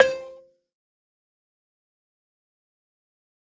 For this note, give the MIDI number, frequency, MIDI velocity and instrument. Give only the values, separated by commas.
72, 523.3 Hz, 50, acoustic mallet percussion instrument